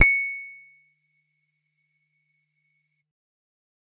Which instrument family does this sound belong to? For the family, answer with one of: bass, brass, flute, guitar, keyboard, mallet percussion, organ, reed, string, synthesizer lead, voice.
guitar